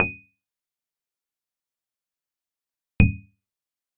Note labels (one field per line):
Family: guitar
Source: acoustic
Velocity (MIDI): 25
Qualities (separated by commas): percussive